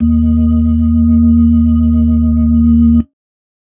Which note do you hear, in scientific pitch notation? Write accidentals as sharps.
D#2